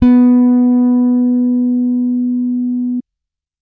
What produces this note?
electronic bass